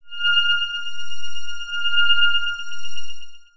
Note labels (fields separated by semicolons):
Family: synthesizer lead; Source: synthesizer; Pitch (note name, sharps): F6; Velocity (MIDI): 25; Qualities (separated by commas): long release, non-linear envelope